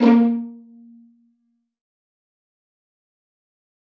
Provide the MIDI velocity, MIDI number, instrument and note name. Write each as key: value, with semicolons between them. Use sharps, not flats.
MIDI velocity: 100; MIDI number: 58; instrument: acoustic string instrument; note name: A#3